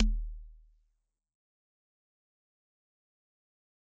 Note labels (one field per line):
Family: mallet percussion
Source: acoustic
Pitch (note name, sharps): D#1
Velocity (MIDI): 127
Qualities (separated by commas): fast decay, percussive